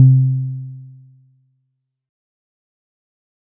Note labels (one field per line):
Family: guitar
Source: synthesizer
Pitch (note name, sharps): C3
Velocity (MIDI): 25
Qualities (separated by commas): dark, fast decay